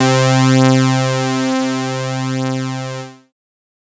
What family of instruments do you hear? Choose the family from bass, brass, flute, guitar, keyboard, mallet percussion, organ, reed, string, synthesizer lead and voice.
bass